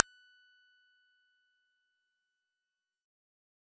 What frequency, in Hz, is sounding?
1480 Hz